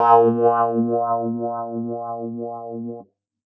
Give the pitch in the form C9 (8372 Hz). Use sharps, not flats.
A#2 (116.5 Hz)